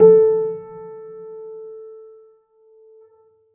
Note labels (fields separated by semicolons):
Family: keyboard; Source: acoustic; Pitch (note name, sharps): A4; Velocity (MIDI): 50; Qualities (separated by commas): dark, reverb